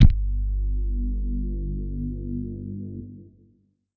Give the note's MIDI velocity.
100